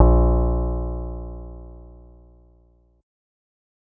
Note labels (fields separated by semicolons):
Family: bass; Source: synthesizer; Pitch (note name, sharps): A#1; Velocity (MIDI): 75